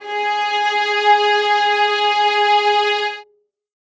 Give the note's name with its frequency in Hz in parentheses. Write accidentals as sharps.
G#4 (415.3 Hz)